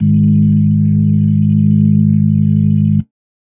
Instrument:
electronic organ